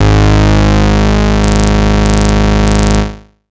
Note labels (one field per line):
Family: bass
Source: synthesizer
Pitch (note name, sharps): G#1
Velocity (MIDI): 100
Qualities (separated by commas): bright, distorted